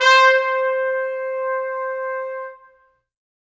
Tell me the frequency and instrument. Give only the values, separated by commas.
523.3 Hz, acoustic brass instrument